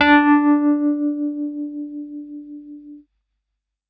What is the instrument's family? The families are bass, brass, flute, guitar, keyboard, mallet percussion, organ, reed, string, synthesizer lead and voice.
keyboard